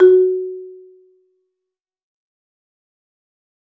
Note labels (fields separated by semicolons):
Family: mallet percussion; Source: acoustic; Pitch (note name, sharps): F#4; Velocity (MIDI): 127; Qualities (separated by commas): dark, fast decay, reverb